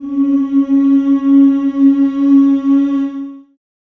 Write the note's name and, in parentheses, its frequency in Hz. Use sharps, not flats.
C#4 (277.2 Hz)